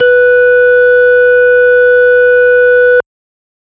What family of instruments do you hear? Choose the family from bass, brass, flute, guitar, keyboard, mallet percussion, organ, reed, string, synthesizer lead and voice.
organ